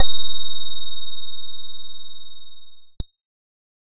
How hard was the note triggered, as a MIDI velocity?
25